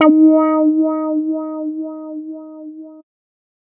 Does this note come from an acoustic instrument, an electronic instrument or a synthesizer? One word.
synthesizer